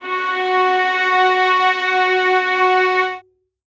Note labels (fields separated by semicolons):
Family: string; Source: acoustic; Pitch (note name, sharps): F#4; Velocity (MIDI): 25; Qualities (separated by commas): reverb